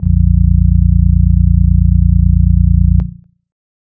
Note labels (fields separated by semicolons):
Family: reed; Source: synthesizer; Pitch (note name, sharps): A#0; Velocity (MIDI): 127